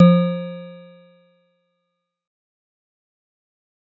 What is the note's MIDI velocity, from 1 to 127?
100